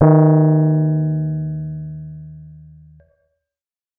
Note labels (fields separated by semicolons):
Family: keyboard; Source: electronic; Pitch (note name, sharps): D#3; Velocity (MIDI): 50; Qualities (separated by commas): distorted